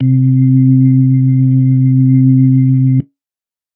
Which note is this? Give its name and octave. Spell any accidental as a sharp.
C3